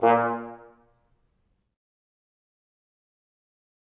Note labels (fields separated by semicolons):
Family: brass; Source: acoustic; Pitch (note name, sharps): A#2; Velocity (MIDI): 75; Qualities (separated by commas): fast decay, percussive, reverb